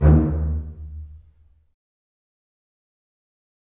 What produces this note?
acoustic string instrument